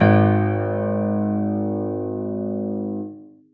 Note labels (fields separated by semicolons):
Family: keyboard; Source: acoustic; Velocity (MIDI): 127; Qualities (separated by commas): reverb